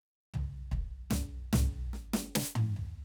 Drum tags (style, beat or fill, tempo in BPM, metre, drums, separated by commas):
rock, fill, 75 BPM, 4/4, snare, high tom, mid tom, floor tom, kick